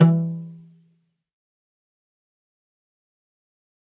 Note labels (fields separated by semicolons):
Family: string; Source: acoustic; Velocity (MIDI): 25; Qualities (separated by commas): fast decay, percussive, reverb